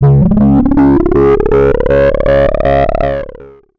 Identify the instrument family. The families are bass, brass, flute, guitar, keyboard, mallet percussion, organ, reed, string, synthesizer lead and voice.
bass